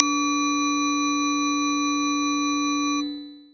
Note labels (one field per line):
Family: bass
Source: synthesizer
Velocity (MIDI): 127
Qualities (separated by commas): multiphonic